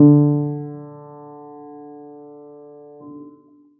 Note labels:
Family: keyboard; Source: acoustic; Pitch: D3; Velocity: 25; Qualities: reverb

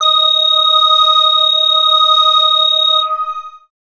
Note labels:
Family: bass; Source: synthesizer; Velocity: 100; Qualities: distorted, long release, multiphonic

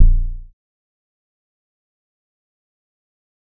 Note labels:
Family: bass; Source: synthesizer; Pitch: A#0; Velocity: 50; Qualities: dark, fast decay, percussive

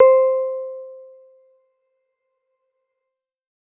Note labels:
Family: keyboard; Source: electronic; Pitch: C5; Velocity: 75

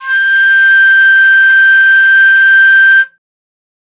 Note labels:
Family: flute; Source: acoustic; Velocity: 25; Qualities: bright

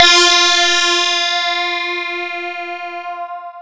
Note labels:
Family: mallet percussion; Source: electronic; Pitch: F4; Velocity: 75; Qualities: bright, distorted, long release, non-linear envelope

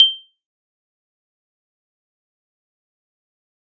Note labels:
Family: keyboard; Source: electronic; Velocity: 75; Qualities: bright, fast decay, percussive

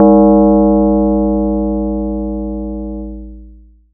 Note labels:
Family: mallet percussion; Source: acoustic; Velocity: 100; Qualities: distorted, long release

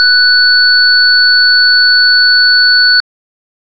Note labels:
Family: organ; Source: electronic; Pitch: F#6; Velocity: 127; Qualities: bright

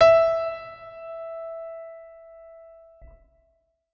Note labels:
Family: organ; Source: electronic; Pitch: E5; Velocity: 100; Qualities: reverb

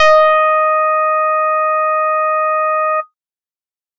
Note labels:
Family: bass; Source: synthesizer; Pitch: D#5; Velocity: 75

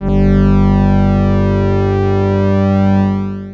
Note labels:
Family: organ; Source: electronic; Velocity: 127; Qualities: distorted, long release

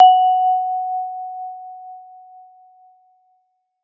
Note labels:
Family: mallet percussion; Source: acoustic; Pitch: F#5; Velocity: 100

